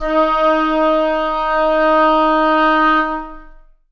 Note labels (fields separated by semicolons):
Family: reed; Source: acoustic; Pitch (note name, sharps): D#4; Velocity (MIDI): 25; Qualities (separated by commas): long release, reverb